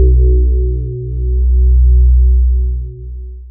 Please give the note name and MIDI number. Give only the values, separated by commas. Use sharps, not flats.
B1, 35